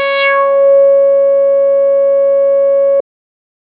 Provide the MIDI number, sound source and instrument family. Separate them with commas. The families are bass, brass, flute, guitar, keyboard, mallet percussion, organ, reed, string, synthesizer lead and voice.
73, synthesizer, bass